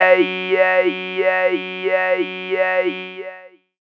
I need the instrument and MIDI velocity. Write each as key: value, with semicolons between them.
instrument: synthesizer voice; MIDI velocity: 100